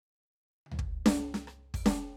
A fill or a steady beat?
fill